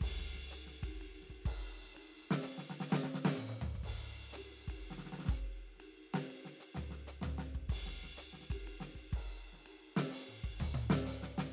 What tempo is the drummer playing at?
125 BPM